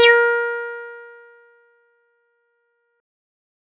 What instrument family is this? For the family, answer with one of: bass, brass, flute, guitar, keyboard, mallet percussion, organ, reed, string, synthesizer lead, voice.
bass